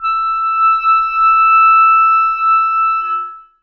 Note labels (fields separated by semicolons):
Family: reed; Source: acoustic; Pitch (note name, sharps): E6; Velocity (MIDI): 75; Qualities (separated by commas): long release, reverb